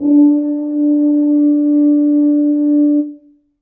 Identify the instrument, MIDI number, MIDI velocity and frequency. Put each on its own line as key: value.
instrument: acoustic brass instrument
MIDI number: 62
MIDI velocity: 25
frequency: 293.7 Hz